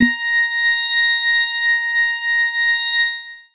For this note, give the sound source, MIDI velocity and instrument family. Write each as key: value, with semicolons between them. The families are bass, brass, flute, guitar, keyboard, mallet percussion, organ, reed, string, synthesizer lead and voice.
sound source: electronic; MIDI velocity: 127; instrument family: organ